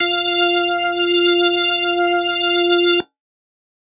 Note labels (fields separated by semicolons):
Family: organ; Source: electronic; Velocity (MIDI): 127